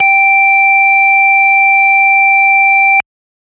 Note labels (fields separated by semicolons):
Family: organ; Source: electronic; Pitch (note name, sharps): G5; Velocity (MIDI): 127